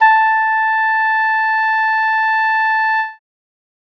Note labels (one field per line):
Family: reed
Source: acoustic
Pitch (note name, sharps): A5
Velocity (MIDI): 25